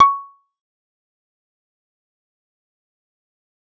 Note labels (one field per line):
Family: bass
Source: synthesizer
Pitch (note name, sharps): C#6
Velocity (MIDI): 100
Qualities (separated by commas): fast decay, percussive